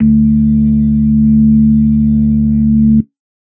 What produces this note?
electronic organ